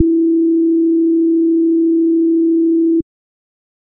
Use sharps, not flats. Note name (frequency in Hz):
E4 (329.6 Hz)